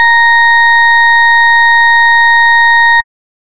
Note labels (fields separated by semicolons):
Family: bass; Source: synthesizer; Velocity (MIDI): 100; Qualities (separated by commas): distorted